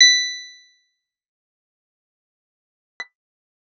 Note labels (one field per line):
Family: guitar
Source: electronic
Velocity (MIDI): 75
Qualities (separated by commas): bright, fast decay, percussive